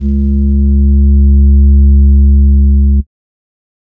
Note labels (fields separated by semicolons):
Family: flute; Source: synthesizer; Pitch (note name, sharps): C#2; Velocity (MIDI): 50; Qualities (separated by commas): dark